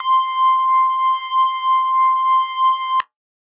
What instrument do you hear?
electronic organ